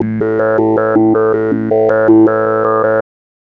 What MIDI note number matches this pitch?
45